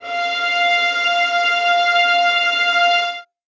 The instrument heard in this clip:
acoustic string instrument